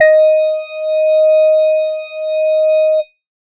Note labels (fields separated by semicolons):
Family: organ; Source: electronic; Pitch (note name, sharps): D#5; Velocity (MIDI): 25